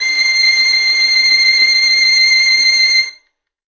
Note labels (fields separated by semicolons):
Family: string; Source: acoustic; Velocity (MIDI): 50; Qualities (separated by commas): bright